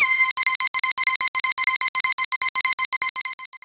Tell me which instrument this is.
synthesizer lead